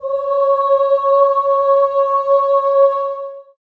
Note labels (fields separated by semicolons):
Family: voice; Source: acoustic; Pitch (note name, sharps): C#5; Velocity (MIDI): 50; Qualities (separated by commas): long release, reverb